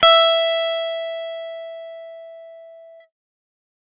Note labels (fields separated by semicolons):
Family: guitar; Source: electronic; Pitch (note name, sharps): E5; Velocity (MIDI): 100; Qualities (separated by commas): distorted